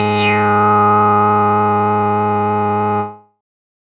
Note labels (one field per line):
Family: bass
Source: synthesizer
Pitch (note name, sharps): G#2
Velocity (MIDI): 100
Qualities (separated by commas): bright, distorted, non-linear envelope